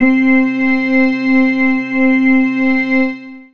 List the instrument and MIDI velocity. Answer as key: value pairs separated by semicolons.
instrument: electronic organ; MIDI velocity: 25